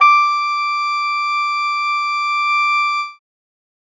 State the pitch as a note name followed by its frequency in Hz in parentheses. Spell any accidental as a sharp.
D6 (1175 Hz)